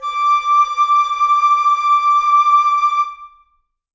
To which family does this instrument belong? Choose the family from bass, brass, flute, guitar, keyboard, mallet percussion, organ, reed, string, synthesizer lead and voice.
flute